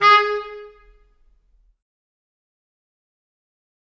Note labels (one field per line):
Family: reed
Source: acoustic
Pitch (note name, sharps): G#4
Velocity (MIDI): 127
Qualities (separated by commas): fast decay, percussive, reverb